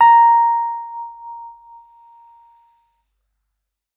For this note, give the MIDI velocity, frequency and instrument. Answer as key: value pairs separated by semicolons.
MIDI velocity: 75; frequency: 932.3 Hz; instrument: electronic keyboard